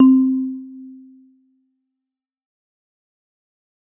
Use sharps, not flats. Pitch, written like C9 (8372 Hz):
C4 (261.6 Hz)